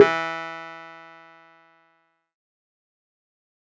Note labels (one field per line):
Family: keyboard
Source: electronic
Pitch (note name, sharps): E3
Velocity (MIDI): 25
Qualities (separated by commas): distorted, fast decay